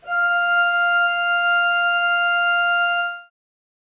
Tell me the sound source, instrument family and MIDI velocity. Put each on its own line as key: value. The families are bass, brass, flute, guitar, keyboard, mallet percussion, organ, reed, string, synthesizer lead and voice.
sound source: acoustic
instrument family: organ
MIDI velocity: 127